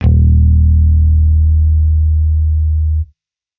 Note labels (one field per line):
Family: bass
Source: electronic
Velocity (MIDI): 100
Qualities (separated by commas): distorted